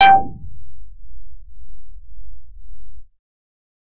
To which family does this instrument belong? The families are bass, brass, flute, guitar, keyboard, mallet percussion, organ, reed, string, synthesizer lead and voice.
bass